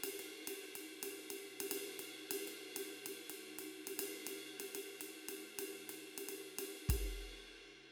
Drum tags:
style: jazz; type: beat; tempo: 105 BPM; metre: 4/4; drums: ride, kick

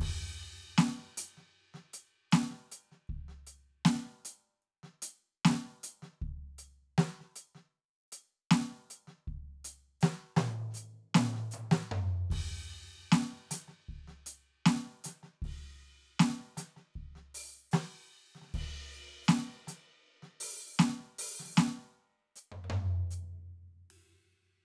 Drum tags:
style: country; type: beat; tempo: 78 BPM; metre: 4/4; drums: crash, ride, closed hi-hat, open hi-hat, hi-hat pedal, snare, mid tom, floor tom, kick

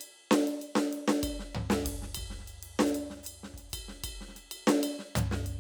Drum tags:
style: Afro-Cuban; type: beat; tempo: 128 BPM; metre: 4/4; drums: ride, ride bell, hi-hat pedal, snare, floor tom, kick

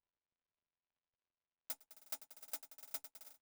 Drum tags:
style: hip-hop; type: fill; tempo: 70 BPM; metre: 4/4; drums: closed hi-hat

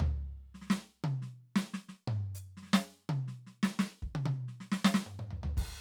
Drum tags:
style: rock; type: fill; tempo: 86 BPM; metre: 4/4; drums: crash, hi-hat pedal, snare, high tom, mid tom, floor tom, kick

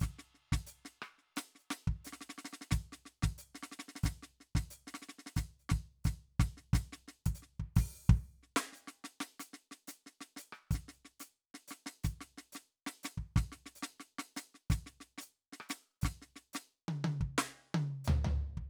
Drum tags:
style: folk rock; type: beat; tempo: 90 BPM; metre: 4/4; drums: closed hi-hat, open hi-hat, hi-hat pedal, snare, cross-stick, high tom, floor tom, kick

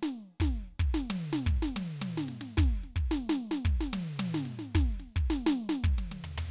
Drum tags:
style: Afro-Cuban rumba; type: beat; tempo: 110 BPM; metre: 4/4; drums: hi-hat pedal, snare, high tom, floor tom, kick

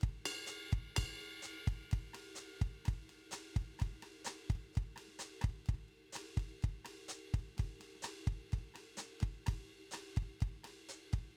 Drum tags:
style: bossa nova; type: beat; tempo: 127 BPM; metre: 4/4; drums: ride, ride bell, hi-hat pedal, snare, cross-stick, kick

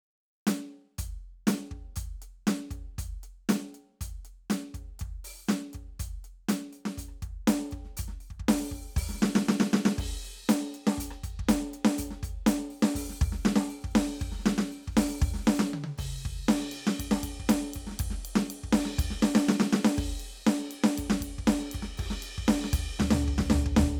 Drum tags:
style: rock; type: beat; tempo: 120 BPM; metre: 4/4; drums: crash, ride, closed hi-hat, open hi-hat, hi-hat pedal, snare, cross-stick, high tom, floor tom, kick

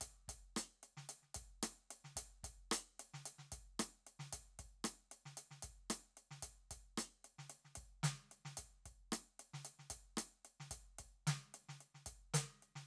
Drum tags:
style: funk; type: beat; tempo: 112 BPM; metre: 4/4; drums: closed hi-hat, snare, cross-stick, kick

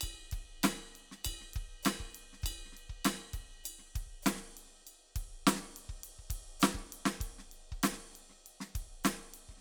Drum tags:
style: funk; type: beat; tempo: 100 BPM; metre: 4/4; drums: ride, ride bell, hi-hat pedal, snare, cross-stick, kick

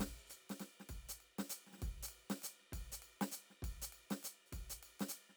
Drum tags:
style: jazz; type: beat; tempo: 200 BPM; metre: 3/4; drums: ride, hi-hat pedal, snare, kick

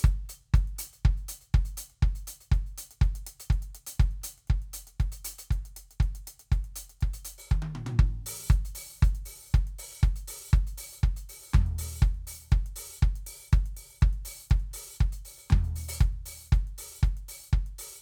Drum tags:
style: disco; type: beat; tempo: 120 BPM; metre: 4/4; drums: closed hi-hat, open hi-hat, hi-hat pedal, high tom, mid tom, floor tom, kick

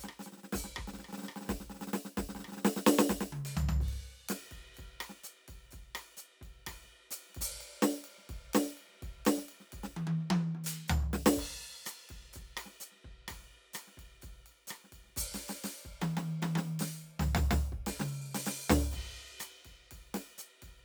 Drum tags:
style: bossa nova; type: beat; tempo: 127 BPM; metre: 4/4; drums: crash, ride, closed hi-hat, hi-hat pedal, snare, cross-stick, high tom, mid tom, floor tom, kick

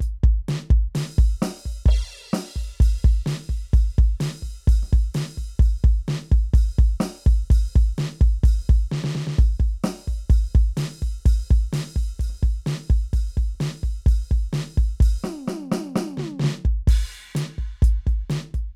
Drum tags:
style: rock; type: beat; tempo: 128 BPM; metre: 4/4; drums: crash, closed hi-hat, open hi-hat, hi-hat pedal, snare, floor tom, kick

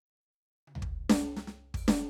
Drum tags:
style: Afro-Cuban rumba; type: fill; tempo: 110 BPM; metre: 4/4; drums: open hi-hat, hi-hat pedal, snare, high tom, floor tom, kick

